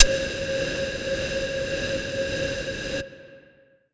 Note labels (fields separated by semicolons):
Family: flute; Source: acoustic; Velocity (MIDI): 100; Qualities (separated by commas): distorted